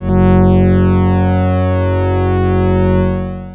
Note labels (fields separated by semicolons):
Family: organ; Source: electronic; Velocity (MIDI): 75; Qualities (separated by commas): distorted, long release